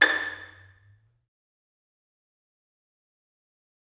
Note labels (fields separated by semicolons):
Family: string; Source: acoustic; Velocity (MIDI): 100; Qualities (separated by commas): fast decay, percussive, reverb